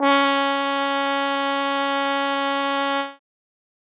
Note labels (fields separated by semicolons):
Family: brass; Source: acoustic; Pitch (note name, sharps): C#4; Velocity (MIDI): 127; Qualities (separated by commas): bright